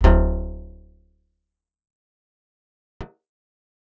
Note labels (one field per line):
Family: guitar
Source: acoustic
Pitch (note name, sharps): D1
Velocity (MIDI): 127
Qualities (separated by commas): fast decay, reverb